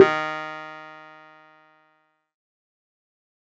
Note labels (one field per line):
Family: keyboard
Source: electronic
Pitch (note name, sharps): D#3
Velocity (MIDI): 127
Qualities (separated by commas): distorted, fast decay